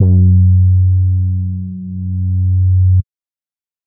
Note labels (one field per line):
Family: bass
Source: synthesizer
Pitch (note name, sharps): F#2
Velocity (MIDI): 127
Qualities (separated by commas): dark